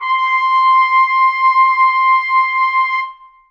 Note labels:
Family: brass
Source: acoustic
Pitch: C6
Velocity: 75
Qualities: reverb

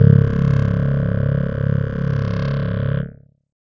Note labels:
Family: keyboard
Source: electronic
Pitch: C#1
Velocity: 100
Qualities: bright, distorted, multiphonic

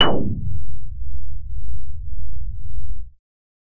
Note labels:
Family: bass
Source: synthesizer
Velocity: 50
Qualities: distorted

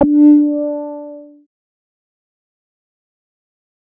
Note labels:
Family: bass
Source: synthesizer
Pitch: D4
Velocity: 50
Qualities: distorted, fast decay

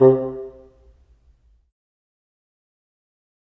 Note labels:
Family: reed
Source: acoustic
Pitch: C3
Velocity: 50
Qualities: fast decay, percussive, reverb

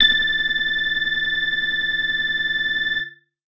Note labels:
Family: keyboard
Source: electronic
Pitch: A6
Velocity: 75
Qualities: distorted

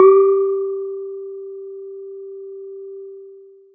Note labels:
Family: mallet percussion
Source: acoustic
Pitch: G4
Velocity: 50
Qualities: long release

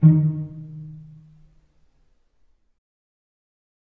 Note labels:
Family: string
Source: acoustic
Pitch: D#3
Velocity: 50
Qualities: dark, reverb

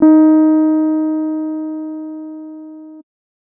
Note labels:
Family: keyboard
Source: electronic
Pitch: D#4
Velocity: 25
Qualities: dark

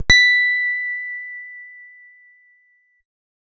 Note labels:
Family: guitar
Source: electronic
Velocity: 127

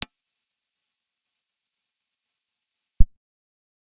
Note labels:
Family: guitar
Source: acoustic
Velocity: 25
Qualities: bright, percussive

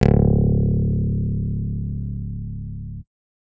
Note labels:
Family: keyboard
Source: electronic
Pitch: C#1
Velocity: 100

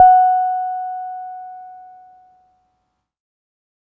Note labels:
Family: keyboard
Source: electronic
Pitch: F#5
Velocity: 127

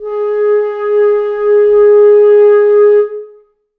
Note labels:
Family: reed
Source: acoustic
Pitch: G#4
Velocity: 75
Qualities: reverb

